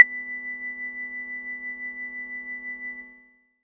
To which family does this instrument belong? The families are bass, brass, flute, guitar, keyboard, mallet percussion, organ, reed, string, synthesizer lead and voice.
bass